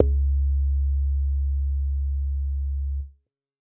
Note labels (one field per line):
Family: bass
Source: synthesizer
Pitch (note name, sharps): C#2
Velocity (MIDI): 25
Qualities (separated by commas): dark, distorted